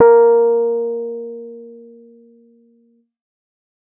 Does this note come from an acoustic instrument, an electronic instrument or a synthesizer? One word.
electronic